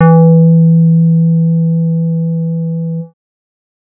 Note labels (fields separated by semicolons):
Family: bass; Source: synthesizer; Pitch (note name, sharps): E3; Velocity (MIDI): 25; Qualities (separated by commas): dark